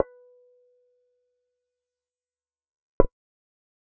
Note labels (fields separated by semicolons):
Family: bass; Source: synthesizer; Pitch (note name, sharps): B4; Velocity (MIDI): 127; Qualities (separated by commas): dark, percussive, reverb